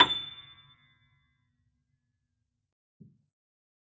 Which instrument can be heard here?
acoustic keyboard